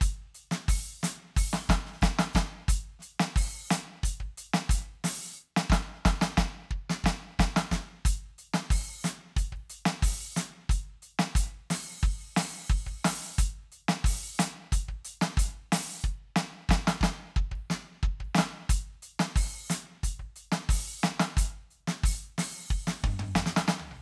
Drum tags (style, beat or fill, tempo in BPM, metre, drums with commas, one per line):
Afrobeat
beat
90 BPM
4/4
crash, ride, closed hi-hat, open hi-hat, hi-hat pedal, snare, cross-stick, high tom, mid tom, floor tom, kick